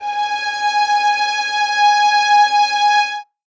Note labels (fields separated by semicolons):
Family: string; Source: acoustic; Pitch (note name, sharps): G#5; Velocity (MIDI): 25; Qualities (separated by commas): reverb